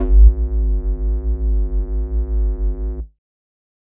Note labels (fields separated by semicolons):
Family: flute; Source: synthesizer; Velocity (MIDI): 50; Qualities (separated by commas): distorted